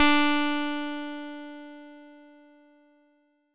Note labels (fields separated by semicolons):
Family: bass; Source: synthesizer; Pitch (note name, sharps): D4; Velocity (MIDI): 50; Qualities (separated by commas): bright, distorted